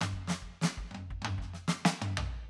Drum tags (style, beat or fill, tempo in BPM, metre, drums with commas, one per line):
rock
fill
95 BPM
4/4
snare, high tom, floor tom, kick